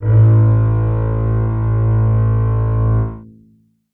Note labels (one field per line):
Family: string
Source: acoustic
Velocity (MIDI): 100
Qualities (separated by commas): reverb